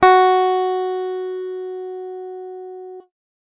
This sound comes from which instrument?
electronic guitar